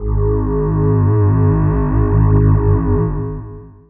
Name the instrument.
synthesizer voice